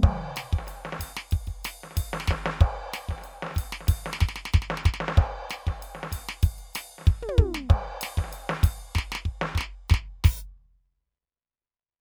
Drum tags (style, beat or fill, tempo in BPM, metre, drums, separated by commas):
Afrobeat, beat, 94 BPM, 4/4, crash, ride, open hi-hat, hi-hat pedal, snare, high tom, mid tom, kick